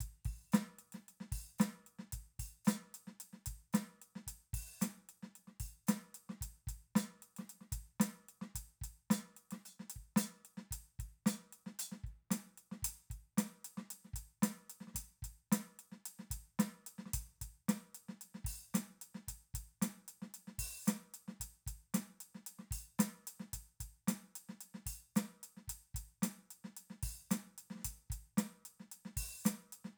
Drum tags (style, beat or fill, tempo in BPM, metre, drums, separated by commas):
funk, beat, 112 BPM, 4/4, closed hi-hat, open hi-hat, hi-hat pedal, snare, kick